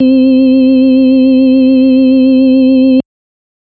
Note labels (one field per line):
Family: organ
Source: electronic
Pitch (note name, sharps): C4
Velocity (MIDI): 50